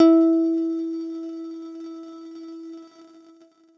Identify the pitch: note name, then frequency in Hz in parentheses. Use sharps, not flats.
E4 (329.6 Hz)